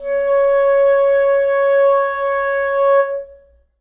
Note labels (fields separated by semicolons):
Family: reed; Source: acoustic; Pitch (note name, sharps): C#5; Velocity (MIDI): 25; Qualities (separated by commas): reverb